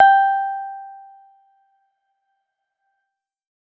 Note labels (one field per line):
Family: keyboard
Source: electronic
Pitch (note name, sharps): G5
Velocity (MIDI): 75